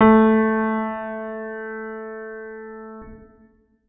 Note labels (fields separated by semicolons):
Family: organ; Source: electronic; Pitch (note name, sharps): A3; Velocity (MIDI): 75; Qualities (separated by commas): reverb